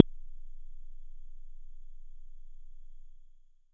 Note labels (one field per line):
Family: bass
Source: synthesizer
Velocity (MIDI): 50